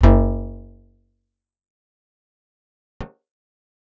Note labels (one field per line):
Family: guitar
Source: acoustic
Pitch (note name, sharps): F#1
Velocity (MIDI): 100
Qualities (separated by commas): fast decay, percussive, reverb